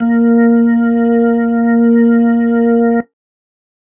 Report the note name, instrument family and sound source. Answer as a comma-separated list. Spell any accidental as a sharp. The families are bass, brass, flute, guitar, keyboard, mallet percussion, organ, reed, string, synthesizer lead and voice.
A#3, organ, electronic